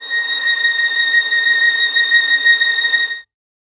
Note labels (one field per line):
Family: string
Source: acoustic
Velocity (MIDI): 127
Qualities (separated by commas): reverb